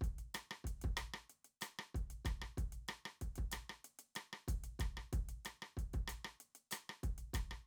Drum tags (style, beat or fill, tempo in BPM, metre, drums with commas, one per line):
Afrobeat
beat
94 BPM
4/4
closed hi-hat, cross-stick, kick